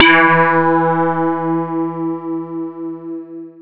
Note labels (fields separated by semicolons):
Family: mallet percussion; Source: electronic; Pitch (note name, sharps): E3; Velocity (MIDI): 25; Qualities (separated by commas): distorted, long release, non-linear envelope